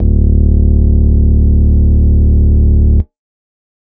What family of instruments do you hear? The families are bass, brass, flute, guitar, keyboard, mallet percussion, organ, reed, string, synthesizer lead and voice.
organ